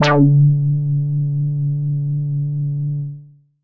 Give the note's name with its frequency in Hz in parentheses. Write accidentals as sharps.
D3 (146.8 Hz)